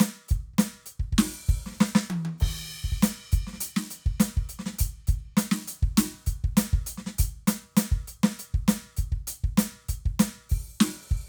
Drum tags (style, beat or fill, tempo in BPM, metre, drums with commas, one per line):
rock
beat
100 BPM
4/4
crash, closed hi-hat, open hi-hat, hi-hat pedal, snare, high tom, kick